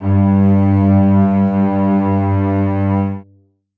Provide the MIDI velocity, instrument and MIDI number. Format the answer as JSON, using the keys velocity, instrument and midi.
{"velocity": 127, "instrument": "acoustic string instrument", "midi": 43}